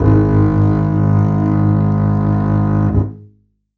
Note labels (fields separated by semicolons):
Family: string; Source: acoustic; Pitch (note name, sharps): G#1; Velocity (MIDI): 127; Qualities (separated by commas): reverb